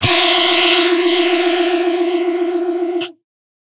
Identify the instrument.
electronic guitar